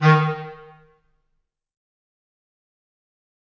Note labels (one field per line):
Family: reed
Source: acoustic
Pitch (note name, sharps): D#3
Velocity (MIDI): 127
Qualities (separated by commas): fast decay, percussive, reverb